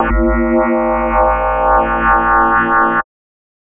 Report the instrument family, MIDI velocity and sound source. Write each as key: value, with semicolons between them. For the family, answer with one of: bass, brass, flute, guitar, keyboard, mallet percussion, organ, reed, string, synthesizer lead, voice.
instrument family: mallet percussion; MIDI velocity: 127; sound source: synthesizer